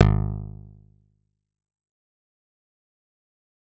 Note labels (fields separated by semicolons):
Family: bass; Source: synthesizer; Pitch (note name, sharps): G#1; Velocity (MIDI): 100; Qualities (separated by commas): fast decay, percussive